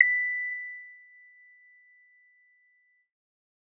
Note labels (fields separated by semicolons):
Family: keyboard; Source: electronic; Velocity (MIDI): 100